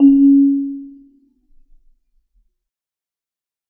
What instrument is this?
acoustic mallet percussion instrument